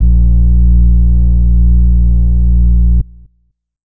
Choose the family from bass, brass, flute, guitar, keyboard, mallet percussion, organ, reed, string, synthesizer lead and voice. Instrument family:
flute